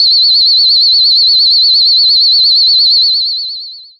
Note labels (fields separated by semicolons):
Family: bass; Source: synthesizer; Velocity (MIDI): 127; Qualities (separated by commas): long release